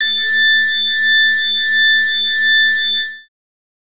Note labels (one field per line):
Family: bass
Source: synthesizer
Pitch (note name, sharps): A6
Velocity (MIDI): 100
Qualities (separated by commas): bright, distorted